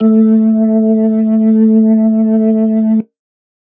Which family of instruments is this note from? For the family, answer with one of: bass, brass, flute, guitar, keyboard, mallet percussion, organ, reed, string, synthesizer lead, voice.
organ